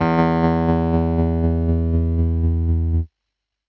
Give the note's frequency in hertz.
82.41 Hz